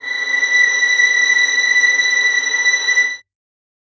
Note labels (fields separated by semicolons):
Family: string; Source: acoustic; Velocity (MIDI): 25; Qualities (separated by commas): reverb